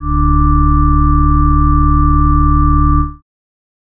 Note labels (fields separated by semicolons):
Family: organ; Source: electronic; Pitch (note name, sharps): D1; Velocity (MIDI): 75